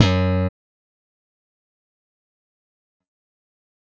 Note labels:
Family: bass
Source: electronic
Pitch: F#2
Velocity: 75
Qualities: bright, fast decay

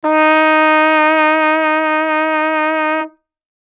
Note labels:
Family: brass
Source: acoustic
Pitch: D#4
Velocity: 75

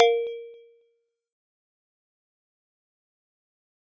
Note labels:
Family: mallet percussion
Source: acoustic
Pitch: A#4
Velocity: 100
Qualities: fast decay, percussive

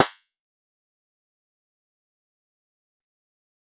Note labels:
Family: guitar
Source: synthesizer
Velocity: 50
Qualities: fast decay, percussive

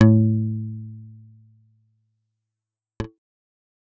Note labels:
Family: bass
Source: synthesizer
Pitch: A2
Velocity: 100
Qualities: fast decay

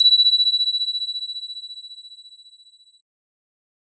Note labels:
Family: bass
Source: synthesizer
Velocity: 100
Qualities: bright

